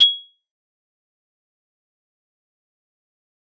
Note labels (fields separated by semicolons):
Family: mallet percussion; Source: acoustic; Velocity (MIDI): 50; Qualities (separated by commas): bright, fast decay, percussive